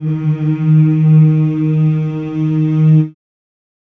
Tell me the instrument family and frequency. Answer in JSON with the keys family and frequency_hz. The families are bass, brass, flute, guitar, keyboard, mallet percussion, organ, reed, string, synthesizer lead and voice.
{"family": "voice", "frequency_hz": 155.6}